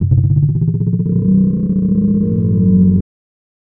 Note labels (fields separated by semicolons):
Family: voice; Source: synthesizer; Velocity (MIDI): 75; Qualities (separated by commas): distorted